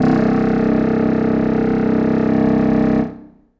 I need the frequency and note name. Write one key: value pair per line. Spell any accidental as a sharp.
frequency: 32.7 Hz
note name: C1